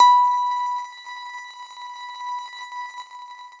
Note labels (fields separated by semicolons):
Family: guitar; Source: electronic; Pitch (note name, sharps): B5; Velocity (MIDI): 127; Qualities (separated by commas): bright, long release